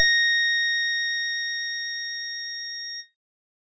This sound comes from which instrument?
electronic organ